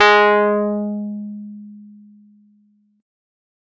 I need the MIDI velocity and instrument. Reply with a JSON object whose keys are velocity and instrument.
{"velocity": 127, "instrument": "electronic keyboard"}